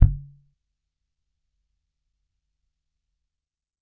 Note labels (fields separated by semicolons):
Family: bass; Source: electronic; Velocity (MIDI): 25; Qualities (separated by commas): percussive